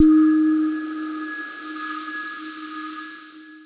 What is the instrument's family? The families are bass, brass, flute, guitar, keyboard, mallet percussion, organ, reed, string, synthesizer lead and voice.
mallet percussion